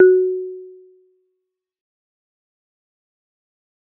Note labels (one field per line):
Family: mallet percussion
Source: acoustic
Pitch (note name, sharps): F#4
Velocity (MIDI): 127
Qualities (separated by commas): dark, fast decay, percussive, reverb